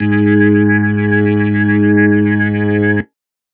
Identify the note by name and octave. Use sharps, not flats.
G#2